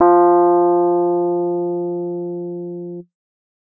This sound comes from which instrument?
electronic keyboard